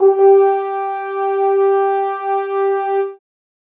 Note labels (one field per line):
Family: brass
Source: acoustic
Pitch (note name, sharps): G4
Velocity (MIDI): 75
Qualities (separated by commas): reverb